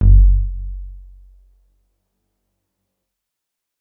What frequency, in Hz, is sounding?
46.25 Hz